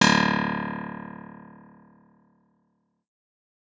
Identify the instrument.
acoustic guitar